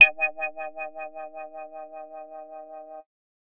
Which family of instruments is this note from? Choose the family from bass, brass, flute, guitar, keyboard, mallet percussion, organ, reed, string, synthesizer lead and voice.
bass